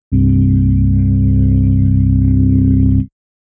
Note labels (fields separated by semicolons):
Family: organ; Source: electronic; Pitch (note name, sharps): C1; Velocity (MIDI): 25; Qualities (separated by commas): dark, distorted